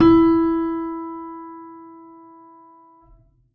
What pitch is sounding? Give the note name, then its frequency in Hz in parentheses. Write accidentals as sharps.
E4 (329.6 Hz)